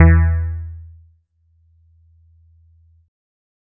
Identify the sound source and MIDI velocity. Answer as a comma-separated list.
electronic, 100